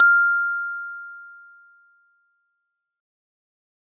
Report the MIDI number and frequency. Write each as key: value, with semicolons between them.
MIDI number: 89; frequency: 1397 Hz